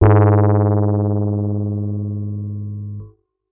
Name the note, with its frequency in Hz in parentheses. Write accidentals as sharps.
G#2 (103.8 Hz)